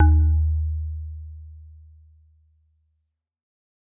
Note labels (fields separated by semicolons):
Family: mallet percussion; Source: acoustic; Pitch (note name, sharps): D#2; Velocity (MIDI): 75; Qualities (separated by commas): dark, reverb